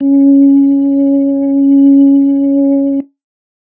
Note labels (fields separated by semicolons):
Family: organ; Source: electronic; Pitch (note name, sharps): C#4; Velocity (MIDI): 100; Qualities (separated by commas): dark